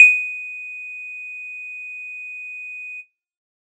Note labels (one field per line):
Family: bass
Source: synthesizer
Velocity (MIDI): 25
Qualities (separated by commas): bright